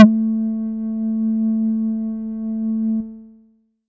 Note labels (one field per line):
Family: bass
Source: synthesizer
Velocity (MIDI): 25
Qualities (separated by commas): multiphonic